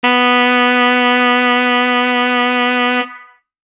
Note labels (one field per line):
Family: reed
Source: acoustic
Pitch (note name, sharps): B3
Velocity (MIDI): 127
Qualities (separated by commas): bright